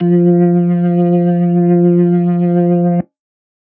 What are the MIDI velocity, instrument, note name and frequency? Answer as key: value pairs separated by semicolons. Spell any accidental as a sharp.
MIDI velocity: 75; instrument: electronic organ; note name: F3; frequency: 174.6 Hz